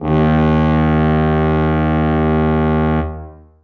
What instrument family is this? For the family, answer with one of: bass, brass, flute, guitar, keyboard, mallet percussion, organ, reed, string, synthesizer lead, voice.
brass